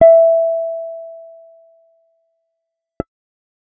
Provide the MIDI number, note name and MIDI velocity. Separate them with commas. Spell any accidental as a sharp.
76, E5, 25